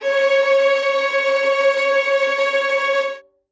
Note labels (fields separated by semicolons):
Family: string; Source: acoustic; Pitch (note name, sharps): C#5; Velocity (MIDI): 100; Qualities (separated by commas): bright, non-linear envelope, reverb